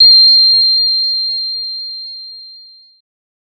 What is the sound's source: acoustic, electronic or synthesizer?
synthesizer